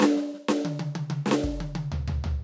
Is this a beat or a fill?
fill